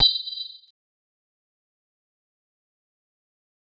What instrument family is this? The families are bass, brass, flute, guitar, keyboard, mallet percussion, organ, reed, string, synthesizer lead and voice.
mallet percussion